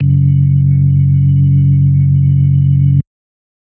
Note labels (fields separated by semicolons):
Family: organ; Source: electronic; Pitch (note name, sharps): F#1; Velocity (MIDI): 25; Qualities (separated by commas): dark